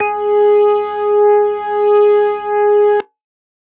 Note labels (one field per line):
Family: organ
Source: electronic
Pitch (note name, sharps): G#4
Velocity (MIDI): 75